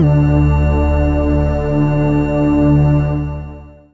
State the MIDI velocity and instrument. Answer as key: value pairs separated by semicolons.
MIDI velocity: 100; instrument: synthesizer lead